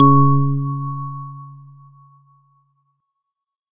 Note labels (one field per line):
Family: organ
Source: electronic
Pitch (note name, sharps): C#3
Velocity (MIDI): 25